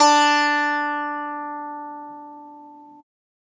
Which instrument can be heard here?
acoustic guitar